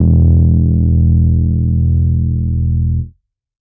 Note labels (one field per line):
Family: keyboard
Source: electronic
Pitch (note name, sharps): E1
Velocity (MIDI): 100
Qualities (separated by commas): distorted